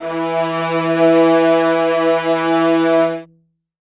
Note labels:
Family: string; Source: acoustic; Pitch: E3; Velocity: 100; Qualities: reverb

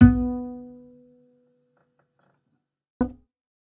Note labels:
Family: bass; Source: acoustic; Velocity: 75; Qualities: fast decay, percussive

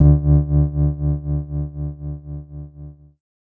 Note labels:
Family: keyboard; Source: electronic; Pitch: D2; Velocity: 100; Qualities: dark

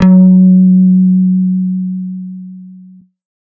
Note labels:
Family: bass; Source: synthesizer; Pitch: F#3; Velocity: 75; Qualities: distorted

